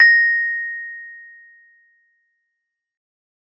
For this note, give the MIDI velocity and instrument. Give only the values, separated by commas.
75, acoustic mallet percussion instrument